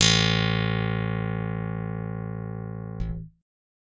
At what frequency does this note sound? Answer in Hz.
55 Hz